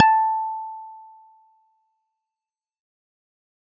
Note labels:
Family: guitar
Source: electronic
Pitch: A5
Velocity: 50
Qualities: fast decay

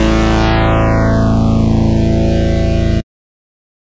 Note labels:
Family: bass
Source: synthesizer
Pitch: A0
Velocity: 127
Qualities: bright, distorted

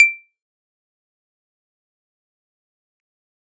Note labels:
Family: keyboard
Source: electronic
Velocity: 100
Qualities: fast decay, percussive

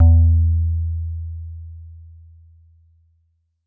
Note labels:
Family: guitar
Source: synthesizer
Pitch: E2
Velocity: 50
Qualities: dark

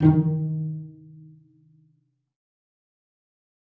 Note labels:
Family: string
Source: acoustic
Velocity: 100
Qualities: dark, fast decay, reverb

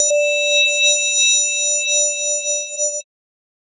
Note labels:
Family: mallet percussion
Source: synthesizer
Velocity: 127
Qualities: bright, multiphonic, non-linear envelope

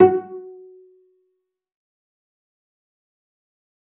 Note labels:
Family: string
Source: acoustic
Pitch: F#4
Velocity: 127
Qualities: fast decay, percussive, reverb

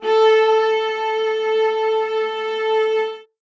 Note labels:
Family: string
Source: acoustic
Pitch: A4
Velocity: 127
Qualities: reverb

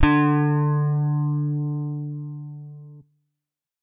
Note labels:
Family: guitar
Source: electronic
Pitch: D3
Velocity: 75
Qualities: distorted

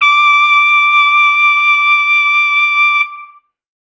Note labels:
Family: brass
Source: acoustic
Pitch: D6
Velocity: 100

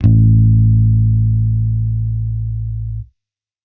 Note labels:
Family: bass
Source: electronic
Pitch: A1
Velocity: 50

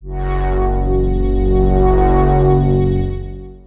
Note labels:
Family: synthesizer lead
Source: synthesizer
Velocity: 50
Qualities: bright, long release, non-linear envelope

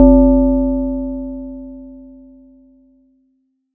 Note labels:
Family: mallet percussion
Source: acoustic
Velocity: 75

